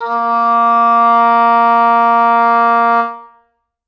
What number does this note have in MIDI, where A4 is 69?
58